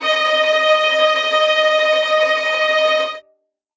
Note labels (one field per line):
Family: string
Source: acoustic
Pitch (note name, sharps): D#5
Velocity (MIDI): 127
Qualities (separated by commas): bright, non-linear envelope, reverb